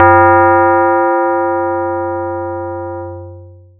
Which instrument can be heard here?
acoustic mallet percussion instrument